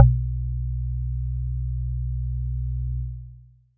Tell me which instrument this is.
acoustic mallet percussion instrument